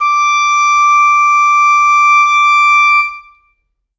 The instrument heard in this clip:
acoustic reed instrument